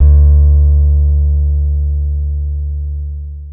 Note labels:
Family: guitar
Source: acoustic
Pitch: D2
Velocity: 100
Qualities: dark, long release

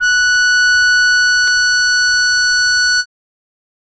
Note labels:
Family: reed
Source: acoustic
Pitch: F#6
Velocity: 100

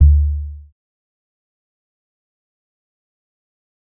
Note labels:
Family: bass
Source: synthesizer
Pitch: D2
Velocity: 50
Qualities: dark, fast decay, percussive

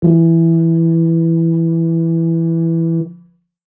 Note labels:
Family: brass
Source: acoustic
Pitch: E3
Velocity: 25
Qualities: dark

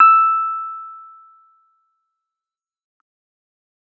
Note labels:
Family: keyboard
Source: electronic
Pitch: E6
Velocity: 100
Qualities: fast decay

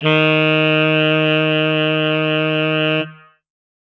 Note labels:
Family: reed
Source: acoustic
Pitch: D#3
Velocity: 50

